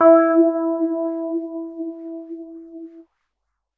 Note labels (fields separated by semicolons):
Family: keyboard; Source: electronic; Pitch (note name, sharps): E4; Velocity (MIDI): 75; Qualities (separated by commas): non-linear envelope